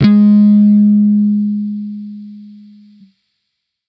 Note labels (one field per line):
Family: bass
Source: electronic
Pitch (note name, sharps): G#3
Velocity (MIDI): 25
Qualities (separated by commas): distorted